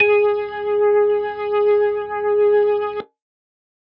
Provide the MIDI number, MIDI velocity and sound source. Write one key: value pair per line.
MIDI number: 68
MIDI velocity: 100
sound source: electronic